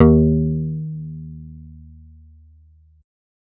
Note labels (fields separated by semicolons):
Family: bass; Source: synthesizer; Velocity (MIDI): 127